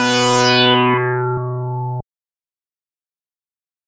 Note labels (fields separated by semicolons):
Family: bass; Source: synthesizer; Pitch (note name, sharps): B2; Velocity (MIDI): 75; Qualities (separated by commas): distorted, fast decay